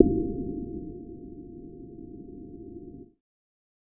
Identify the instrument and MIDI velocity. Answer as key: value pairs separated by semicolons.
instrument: synthesizer bass; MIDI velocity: 127